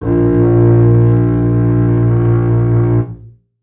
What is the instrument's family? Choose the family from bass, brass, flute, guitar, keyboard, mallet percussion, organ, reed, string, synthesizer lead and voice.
string